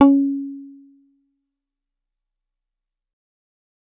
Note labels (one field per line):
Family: bass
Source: synthesizer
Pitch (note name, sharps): C#4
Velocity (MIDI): 25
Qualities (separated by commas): fast decay, percussive